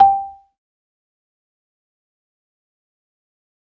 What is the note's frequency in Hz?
784 Hz